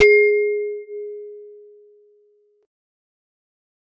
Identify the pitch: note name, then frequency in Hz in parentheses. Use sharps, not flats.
G#4 (415.3 Hz)